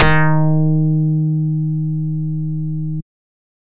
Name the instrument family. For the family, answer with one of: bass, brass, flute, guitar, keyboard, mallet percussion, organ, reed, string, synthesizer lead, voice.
bass